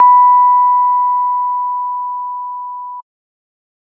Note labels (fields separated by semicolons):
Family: organ; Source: electronic; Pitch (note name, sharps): B5; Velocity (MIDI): 100